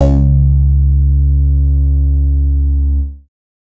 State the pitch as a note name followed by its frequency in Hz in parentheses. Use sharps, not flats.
C#2 (69.3 Hz)